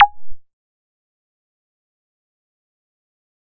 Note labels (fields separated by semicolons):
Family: bass; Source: synthesizer; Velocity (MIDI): 50; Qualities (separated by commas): fast decay, percussive